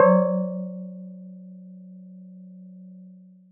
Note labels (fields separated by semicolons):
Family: mallet percussion; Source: acoustic; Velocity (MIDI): 75